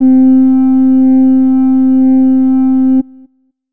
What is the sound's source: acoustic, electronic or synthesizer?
acoustic